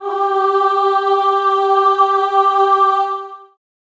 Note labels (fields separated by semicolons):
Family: voice; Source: acoustic; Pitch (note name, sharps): G4; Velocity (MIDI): 75; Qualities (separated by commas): long release, reverb